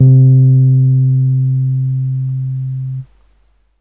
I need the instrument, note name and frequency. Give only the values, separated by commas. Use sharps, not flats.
electronic keyboard, C3, 130.8 Hz